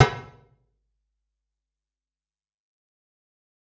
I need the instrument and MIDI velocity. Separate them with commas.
electronic guitar, 75